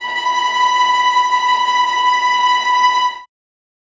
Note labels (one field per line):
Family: string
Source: acoustic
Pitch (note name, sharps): B5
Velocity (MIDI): 25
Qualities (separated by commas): bright, non-linear envelope, reverb